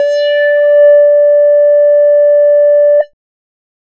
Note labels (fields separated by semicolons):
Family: bass; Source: synthesizer; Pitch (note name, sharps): D5; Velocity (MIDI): 100; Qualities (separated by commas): dark, distorted